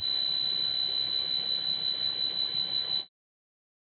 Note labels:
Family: keyboard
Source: synthesizer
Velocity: 50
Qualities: bright

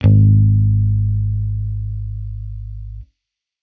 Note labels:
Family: bass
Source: electronic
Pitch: G#1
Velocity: 50

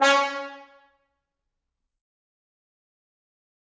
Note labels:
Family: brass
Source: acoustic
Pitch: C#4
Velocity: 127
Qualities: bright, fast decay, percussive, reverb

